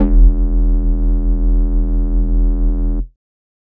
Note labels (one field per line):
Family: flute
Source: synthesizer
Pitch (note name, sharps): E1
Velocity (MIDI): 127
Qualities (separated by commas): distorted